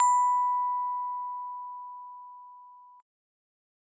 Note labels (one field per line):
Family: keyboard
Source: acoustic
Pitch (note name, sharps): B5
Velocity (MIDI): 50